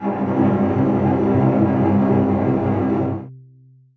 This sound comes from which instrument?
acoustic string instrument